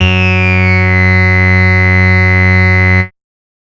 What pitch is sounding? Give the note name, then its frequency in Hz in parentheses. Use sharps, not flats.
F#2 (92.5 Hz)